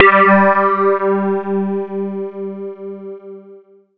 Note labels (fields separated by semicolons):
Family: mallet percussion; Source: electronic; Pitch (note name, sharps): G3; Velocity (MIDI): 25; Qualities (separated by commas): distorted, long release, non-linear envelope